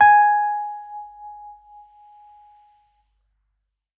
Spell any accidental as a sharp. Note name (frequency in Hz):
G#5 (830.6 Hz)